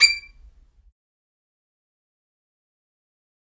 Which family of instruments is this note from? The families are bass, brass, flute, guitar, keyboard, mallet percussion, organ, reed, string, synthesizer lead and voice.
string